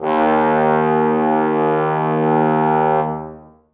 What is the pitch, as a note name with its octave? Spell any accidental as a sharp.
D#2